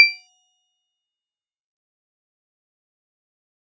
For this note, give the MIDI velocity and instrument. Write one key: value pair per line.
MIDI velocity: 25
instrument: acoustic mallet percussion instrument